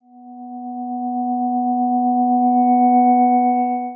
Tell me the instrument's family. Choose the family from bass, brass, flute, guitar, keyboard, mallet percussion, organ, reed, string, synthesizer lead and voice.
guitar